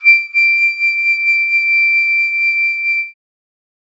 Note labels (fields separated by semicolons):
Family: flute; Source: acoustic; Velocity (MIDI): 25